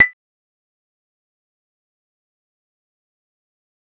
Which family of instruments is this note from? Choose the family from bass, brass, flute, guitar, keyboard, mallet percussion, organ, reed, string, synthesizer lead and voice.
bass